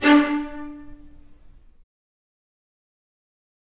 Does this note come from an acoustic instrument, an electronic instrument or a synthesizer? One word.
acoustic